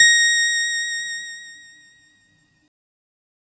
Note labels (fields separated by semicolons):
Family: keyboard; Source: synthesizer; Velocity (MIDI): 100; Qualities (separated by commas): bright